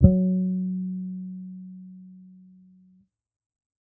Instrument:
electronic bass